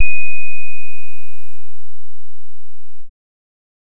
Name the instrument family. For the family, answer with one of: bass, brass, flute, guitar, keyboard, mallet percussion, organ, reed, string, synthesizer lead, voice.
bass